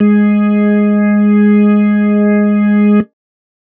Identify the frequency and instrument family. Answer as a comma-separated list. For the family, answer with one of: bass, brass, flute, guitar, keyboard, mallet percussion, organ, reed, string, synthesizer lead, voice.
207.7 Hz, organ